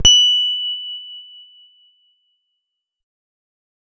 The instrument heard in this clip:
electronic guitar